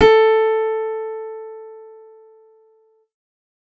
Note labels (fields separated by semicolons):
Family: keyboard; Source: synthesizer; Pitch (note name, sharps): A4; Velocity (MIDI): 127